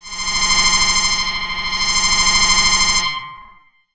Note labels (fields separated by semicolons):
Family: bass; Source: synthesizer; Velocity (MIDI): 100; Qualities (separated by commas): bright, distorted, long release, tempo-synced